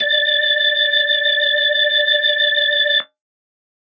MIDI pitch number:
74